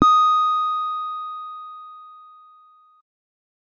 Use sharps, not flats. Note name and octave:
D#6